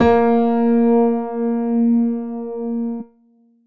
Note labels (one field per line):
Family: keyboard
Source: electronic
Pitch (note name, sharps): A#3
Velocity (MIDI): 75